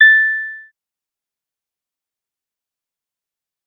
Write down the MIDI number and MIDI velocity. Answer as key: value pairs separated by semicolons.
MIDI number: 93; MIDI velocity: 75